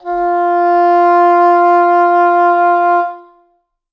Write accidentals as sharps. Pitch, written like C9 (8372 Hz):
F4 (349.2 Hz)